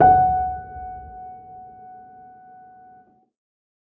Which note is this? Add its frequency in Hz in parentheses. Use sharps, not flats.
F#5 (740 Hz)